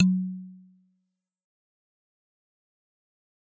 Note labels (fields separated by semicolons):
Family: mallet percussion; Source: acoustic; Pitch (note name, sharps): F#3; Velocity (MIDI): 127; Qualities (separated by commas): fast decay, percussive